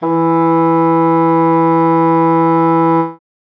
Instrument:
acoustic reed instrument